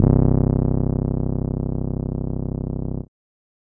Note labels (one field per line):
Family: keyboard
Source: electronic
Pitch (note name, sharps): C1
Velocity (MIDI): 50